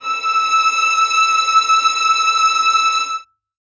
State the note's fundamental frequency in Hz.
1319 Hz